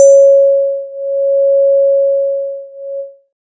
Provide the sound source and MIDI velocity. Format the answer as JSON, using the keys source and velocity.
{"source": "synthesizer", "velocity": 75}